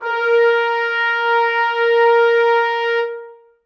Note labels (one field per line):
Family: brass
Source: acoustic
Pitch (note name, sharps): A#4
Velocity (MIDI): 100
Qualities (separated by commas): reverb